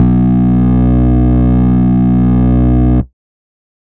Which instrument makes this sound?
synthesizer bass